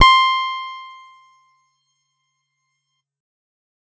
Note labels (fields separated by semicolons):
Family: guitar; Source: electronic; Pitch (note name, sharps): C6; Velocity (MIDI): 75; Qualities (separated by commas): bright